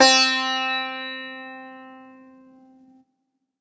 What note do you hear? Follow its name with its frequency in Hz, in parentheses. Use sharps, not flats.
C4 (261.6 Hz)